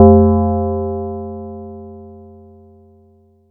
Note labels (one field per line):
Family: mallet percussion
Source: acoustic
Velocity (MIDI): 100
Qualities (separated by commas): multiphonic